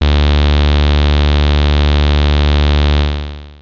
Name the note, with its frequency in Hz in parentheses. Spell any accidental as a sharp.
D2 (73.42 Hz)